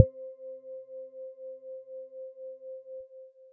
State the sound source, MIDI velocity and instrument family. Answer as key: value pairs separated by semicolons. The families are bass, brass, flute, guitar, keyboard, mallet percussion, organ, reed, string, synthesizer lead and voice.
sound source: electronic; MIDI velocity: 25; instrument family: mallet percussion